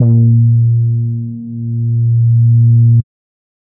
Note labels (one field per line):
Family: bass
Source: synthesizer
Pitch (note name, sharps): A#2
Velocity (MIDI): 100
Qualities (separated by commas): dark